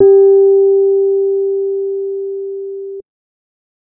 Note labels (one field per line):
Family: keyboard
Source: electronic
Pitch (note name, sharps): G4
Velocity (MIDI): 25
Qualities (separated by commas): dark